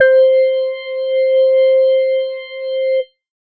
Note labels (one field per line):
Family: organ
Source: electronic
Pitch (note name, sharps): C5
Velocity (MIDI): 100